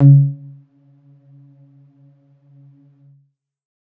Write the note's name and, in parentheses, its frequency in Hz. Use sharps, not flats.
C#3 (138.6 Hz)